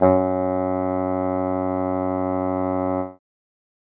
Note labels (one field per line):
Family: reed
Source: acoustic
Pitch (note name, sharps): F#2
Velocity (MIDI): 50